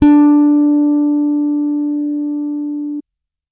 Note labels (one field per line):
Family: bass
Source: electronic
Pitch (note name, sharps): D4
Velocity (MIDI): 75